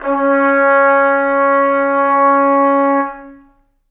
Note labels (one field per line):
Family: brass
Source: acoustic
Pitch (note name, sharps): C#4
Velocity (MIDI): 25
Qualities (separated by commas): long release, reverb